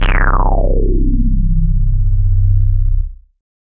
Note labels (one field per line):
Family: bass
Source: synthesizer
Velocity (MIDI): 75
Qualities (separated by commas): bright, distorted, non-linear envelope